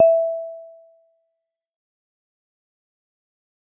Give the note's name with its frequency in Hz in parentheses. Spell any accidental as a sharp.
E5 (659.3 Hz)